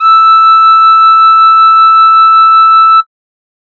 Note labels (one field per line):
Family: flute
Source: synthesizer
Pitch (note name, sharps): E6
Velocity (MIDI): 100